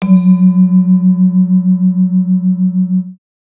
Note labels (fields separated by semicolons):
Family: mallet percussion; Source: acoustic; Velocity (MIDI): 127; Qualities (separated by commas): multiphonic